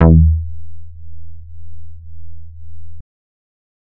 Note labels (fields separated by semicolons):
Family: bass; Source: synthesizer; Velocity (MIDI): 100; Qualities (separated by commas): distorted